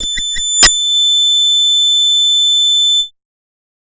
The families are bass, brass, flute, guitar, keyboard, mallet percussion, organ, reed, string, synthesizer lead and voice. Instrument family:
bass